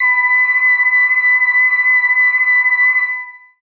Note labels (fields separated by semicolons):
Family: voice; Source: synthesizer; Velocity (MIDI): 127; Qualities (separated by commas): bright, long release